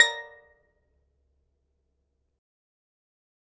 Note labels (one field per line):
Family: mallet percussion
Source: acoustic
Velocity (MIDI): 100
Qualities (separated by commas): fast decay, percussive, reverb